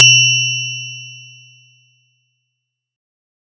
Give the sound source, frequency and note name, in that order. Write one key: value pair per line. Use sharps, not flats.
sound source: acoustic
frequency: 123.5 Hz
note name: B2